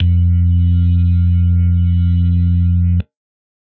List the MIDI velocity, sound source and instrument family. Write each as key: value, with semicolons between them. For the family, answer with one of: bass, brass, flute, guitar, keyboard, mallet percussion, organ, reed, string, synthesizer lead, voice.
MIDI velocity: 100; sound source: electronic; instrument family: organ